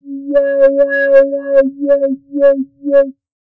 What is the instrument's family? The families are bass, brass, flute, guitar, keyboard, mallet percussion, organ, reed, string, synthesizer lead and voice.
bass